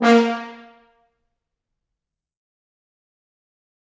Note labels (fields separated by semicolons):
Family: brass; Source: acoustic; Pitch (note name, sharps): A#3; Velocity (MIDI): 127; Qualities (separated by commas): bright, fast decay, percussive, reverb